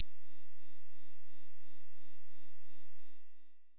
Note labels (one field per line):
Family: bass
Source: synthesizer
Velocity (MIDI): 100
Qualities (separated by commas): long release